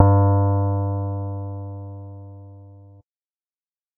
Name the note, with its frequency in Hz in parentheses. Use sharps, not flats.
G2 (98 Hz)